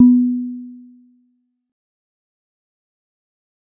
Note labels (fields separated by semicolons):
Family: mallet percussion; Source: acoustic; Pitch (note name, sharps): B3; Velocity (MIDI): 25; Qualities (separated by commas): dark, fast decay